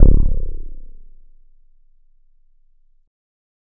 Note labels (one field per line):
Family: keyboard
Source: electronic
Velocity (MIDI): 127